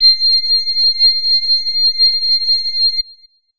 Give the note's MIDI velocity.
75